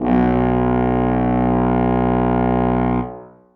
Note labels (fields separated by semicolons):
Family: brass; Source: acoustic; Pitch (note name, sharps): B1; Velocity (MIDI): 100; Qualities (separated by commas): bright, reverb